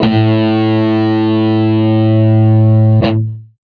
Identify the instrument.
electronic guitar